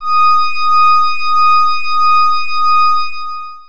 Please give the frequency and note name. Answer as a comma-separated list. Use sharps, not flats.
1245 Hz, D#6